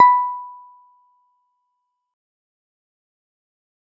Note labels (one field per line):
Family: keyboard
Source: electronic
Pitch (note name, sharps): B5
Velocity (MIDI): 25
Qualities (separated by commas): fast decay, percussive